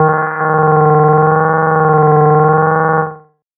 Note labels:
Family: bass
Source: synthesizer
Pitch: D#3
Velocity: 127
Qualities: distorted, tempo-synced

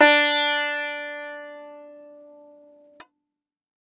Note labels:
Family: guitar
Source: acoustic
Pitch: D4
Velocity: 50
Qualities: bright, multiphonic, reverb

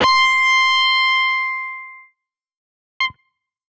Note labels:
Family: guitar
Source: electronic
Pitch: C6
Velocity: 75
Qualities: bright, distorted, fast decay

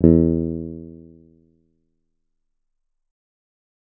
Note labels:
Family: guitar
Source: acoustic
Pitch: E2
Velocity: 25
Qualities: dark

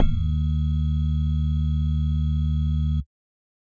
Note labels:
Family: bass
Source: synthesizer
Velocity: 50

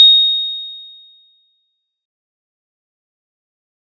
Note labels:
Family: mallet percussion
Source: acoustic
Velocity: 50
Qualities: bright, fast decay

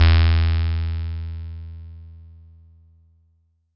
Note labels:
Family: bass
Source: synthesizer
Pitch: E2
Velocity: 100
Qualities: bright, distorted

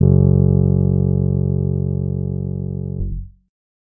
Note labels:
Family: guitar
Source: electronic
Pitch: F#1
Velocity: 25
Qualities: reverb

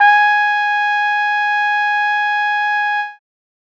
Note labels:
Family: brass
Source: acoustic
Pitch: G#5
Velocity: 75

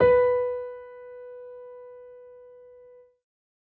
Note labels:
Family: keyboard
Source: acoustic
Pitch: B4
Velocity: 75

